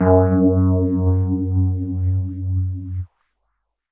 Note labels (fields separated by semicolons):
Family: keyboard; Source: electronic; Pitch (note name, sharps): F#2; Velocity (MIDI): 75; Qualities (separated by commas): distorted, non-linear envelope